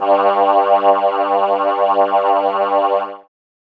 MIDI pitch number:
43